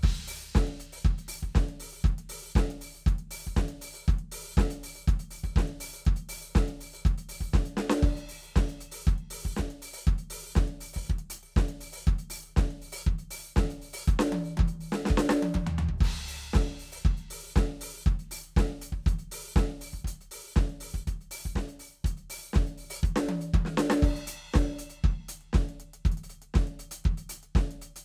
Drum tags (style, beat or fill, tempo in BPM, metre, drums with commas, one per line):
disco
beat
120 BPM
4/4
crash, closed hi-hat, open hi-hat, hi-hat pedal, snare, high tom, floor tom, kick